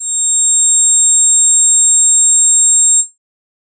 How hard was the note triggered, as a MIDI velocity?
50